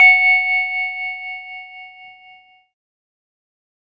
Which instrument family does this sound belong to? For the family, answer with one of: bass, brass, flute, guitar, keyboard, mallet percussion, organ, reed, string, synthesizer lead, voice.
keyboard